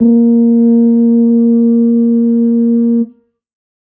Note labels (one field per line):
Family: brass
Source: acoustic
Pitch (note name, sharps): A#3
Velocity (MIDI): 25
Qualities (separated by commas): dark